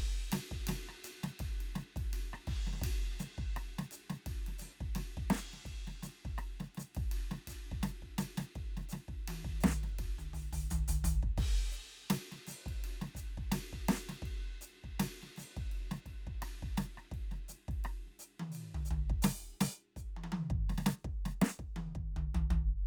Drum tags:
New Orleans funk, beat, 84 BPM, 4/4, crash, ride, closed hi-hat, open hi-hat, hi-hat pedal, snare, cross-stick, high tom, floor tom, kick

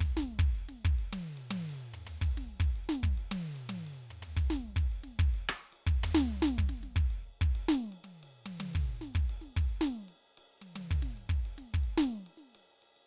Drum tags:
Afro-Cuban rumba, beat, 110 BPM, 4/4, ride, hi-hat pedal, snare, cross-stick, high tom, floor tom, kick

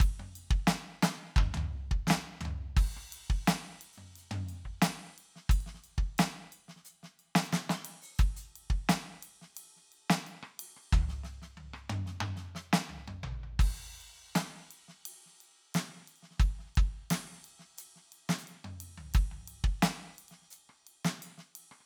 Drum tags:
rock, beat, 88 BPM, 4/4, crash, ride, ride bell, closed hi-hat, open hi-hat, hi-hat pedal, snare, cross-stick, high tom, mid tom, floor tom, kick

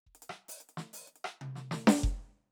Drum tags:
funk, fill, 95 BPM, 4/4, closed hi-hat, hi-hat pedal, snare, cross-stick, high tom, kick

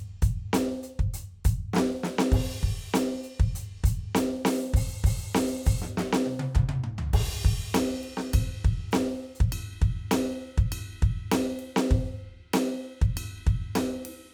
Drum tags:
rock, beat, 100 BPM, 4/4, crash, ride, ride bell, closed hi-hat, open hi-hat, hi-hat pedal, snare, high tom, mid tom, floor tom, kick

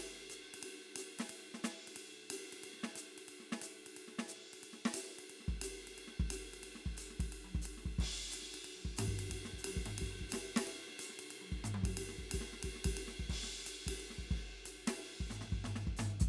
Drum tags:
medium-fast jazz, beat, 180 BPM, 4/4, ride, closed hi-hat, hi-hat pedal, snare, high tom, floor tom, kick

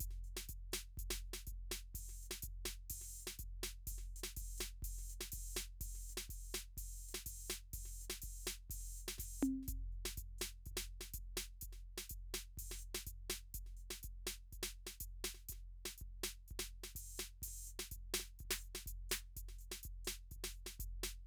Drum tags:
calypso, beat, 124 BPM, 4/4, closed hi-hat, open hi-hat, hi-hat pedal, snare, high tom, kick

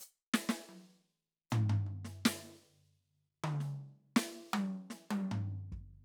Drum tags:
country, fill, 78 BPM, 4/4, hi-hat pedal, snare, high tom, mid tom, floor tom, kick

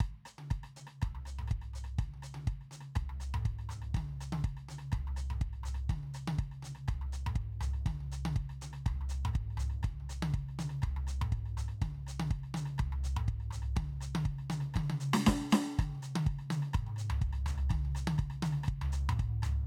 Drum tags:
Latin, beat, 122 BPM, 4/4, hi-hat pedal, snare, cross-stick, high tom, mid tom, floor tom, kick

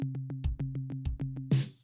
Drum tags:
Purdie shuffle, fill, 130 BPM, 4/4, crash, hi-hat pedal, snare, high tom, floor tom, kick

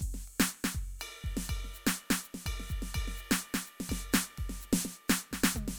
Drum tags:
Latin, beat, 125 BPM, 3/4, crash, ride, ride bell, hi-hat pedal, snare, mid tom, kick

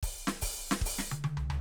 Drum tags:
punk, fill, 144 BPM, 4/4, open hi-hat, hi-hat pedal, snare, high tom, floor tom, kick

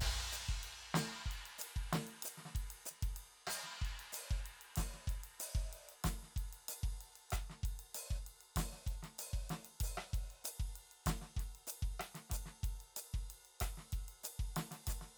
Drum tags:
Brazilian baião, beat, 95 BPM, 4/4, crash, ride, hi-hat pedal, snare, cross-stick, kick

